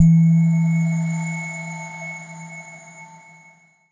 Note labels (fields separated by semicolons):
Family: mallet percussion; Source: electronic; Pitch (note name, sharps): E3; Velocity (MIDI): 127; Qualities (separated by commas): non-linear envelope